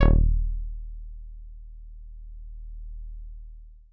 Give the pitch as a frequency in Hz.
38.89 Hz